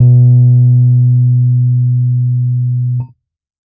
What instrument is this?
electronic keyboard